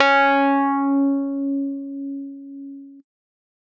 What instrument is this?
electronic keyboard